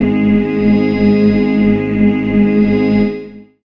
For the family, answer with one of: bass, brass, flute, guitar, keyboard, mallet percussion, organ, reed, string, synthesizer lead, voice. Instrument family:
organ